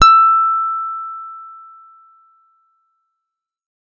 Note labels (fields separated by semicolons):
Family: guitar; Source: electronic; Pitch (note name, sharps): E6; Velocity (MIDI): 25